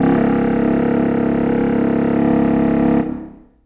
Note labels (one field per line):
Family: reed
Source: acoustic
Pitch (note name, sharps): C#1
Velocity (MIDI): 100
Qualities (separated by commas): reverb